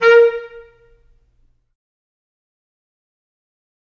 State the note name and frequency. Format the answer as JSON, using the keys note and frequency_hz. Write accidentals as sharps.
{"note": "A#4", "frequency_hz": 466.2}